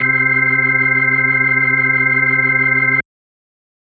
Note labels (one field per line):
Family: organ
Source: electronic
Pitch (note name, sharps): C3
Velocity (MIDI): 127